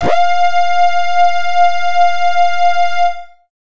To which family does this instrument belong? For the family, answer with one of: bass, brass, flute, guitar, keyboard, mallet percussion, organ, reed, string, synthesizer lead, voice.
bass